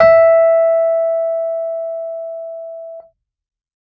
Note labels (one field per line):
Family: keyboard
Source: electronic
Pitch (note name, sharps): E5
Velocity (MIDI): 127